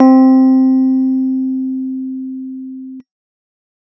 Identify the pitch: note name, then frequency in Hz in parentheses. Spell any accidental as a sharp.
C4 (261.6 Hz)